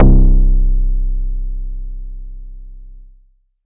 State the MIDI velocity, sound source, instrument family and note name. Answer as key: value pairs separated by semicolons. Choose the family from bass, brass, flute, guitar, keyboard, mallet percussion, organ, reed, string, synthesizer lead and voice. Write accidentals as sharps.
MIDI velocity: 25; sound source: acoustic; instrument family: guitar; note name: C1